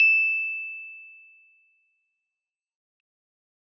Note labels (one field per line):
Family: keyboard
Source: acoustic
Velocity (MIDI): 75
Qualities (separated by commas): bright, fast decay